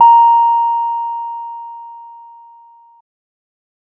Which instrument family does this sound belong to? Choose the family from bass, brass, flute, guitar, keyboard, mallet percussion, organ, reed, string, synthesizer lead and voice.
bass